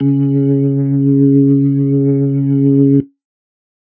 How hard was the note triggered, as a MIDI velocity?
75